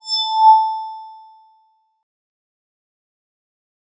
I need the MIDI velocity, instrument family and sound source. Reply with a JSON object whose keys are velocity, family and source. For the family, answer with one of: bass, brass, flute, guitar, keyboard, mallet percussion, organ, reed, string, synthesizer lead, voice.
{"velocity": 50, "family": "mallet percussion", "source": "electronic"}